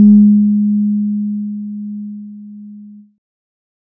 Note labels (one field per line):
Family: keyboard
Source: electronic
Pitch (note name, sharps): G#3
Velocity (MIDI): 25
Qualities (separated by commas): dark